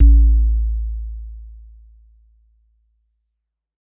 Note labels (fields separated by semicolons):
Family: mallet percussion; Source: acoustic; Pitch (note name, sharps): A1; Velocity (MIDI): 100; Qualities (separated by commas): dark, non-linear envelope